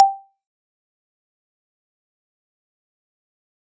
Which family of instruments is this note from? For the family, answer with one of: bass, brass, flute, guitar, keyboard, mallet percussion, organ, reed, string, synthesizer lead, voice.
mallet percussion